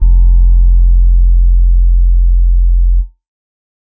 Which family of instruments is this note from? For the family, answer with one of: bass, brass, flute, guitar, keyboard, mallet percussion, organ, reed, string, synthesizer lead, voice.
keyboard